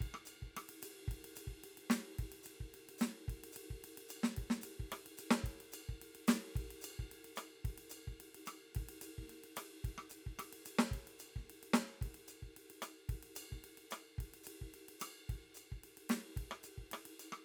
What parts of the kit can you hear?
ride, ride bell, hi-hat pedal, snare, cross-stick and kick